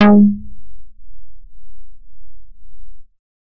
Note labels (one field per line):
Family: bass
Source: synthesizer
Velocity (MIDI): 100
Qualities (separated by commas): distorted